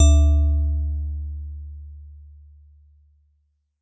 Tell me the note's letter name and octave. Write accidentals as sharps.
D2